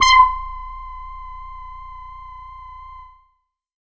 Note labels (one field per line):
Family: bass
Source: synthesizer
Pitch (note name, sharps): C6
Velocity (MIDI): 50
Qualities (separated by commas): distorted, tempo-synced